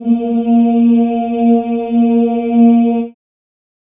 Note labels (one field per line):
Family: voice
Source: acoustic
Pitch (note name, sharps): A#3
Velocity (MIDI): 100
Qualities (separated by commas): dark, reverb